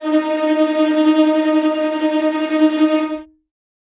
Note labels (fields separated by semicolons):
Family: string; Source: acoustic; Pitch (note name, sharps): D#4; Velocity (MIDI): 75; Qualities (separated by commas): bright, non-linear envelope, reverb